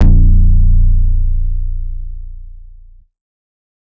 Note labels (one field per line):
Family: bass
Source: synthesizer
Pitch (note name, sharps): A#0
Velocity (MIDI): 100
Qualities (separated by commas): distorted